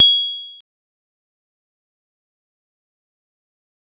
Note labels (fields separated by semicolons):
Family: mallet percussion; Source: acoustic; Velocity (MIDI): 25; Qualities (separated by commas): bright, fast decay, percussive